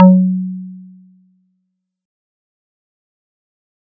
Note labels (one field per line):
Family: mallet percussion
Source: acoustic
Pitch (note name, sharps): F#3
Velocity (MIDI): 75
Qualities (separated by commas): fast decay